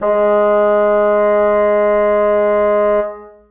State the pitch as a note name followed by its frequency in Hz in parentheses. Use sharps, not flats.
G#3 (207.7 Hz)